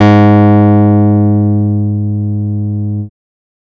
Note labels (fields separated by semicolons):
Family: bass; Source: synthesizer; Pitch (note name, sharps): G#2; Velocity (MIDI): 127; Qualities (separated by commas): distorted